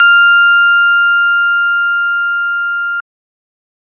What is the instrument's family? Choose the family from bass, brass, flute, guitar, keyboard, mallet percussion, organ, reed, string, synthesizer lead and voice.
organ